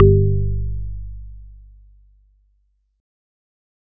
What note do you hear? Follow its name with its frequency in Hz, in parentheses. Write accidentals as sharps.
G1 (49 Hz)